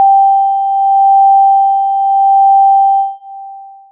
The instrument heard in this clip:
synthesizer lead